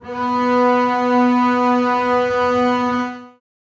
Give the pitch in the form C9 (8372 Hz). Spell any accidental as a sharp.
B3 (246.9 Hz)